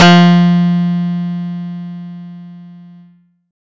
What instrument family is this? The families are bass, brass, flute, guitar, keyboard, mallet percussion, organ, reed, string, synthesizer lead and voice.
guitar